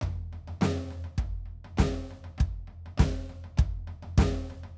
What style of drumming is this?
rock